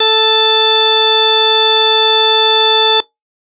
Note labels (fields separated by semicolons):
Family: organ; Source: electronic; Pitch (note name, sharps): A4; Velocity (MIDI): 127